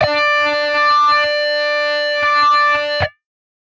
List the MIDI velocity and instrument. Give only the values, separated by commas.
50, synthesizer guitar